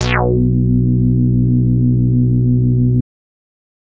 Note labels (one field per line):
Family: bass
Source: synthesizer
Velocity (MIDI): 25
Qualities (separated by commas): distorted